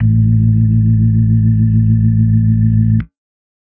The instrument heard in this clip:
electronic organ